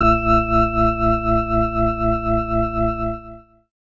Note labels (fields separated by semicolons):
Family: organ; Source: electronic; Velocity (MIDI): 50; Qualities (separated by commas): distorted